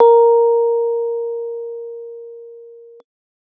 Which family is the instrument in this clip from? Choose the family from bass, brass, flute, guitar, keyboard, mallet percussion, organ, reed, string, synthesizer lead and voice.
keyboard